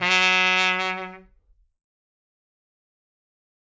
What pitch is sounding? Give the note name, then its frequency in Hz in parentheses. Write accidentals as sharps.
F#3 (185 Hz)